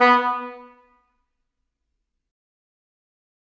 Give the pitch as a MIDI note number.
59